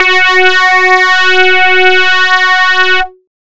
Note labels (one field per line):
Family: bass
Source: synthesizer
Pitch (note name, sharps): F#4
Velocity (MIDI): 127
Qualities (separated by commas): bright, distorted